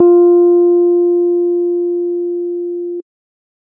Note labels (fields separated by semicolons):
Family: keyboard; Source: electronic; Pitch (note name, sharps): F4; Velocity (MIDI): 75; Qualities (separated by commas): dark